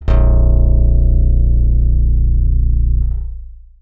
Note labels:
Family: bass; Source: synthesizer; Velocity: 100; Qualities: dark, long release

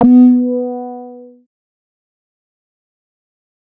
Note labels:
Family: bass; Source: synthesizer; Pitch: B3; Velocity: 75; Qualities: distorted, fast decay

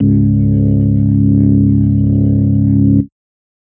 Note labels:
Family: organ; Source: electronic; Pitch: C#1; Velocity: 25; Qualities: distorted

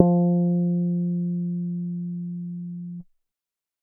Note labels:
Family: bass; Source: synthesizer; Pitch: F3; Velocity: 75; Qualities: dark, reverb

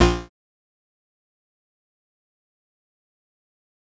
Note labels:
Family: bass; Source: synthesizer; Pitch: A#1; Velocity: 100; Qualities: bright, distorted, fast decay, percussive

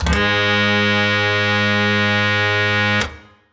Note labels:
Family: reed; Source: acoustic; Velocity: 100

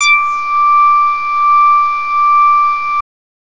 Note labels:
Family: bass; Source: synthesizer; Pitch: D6; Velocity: 25; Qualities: distorted

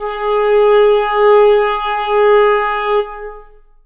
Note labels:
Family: reed; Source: acoustic; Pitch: G#4; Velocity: 25; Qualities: long release, reverb

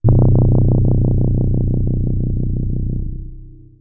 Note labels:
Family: keyboard; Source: electronic; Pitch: B0; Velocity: 25; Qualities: dark, distorted, long release

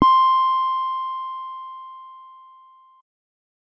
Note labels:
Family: keyboard; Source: electronic; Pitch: C6; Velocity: 25; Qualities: dark

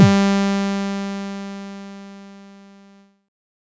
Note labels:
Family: bass; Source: synthesizer; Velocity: 50; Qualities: bright, distorted

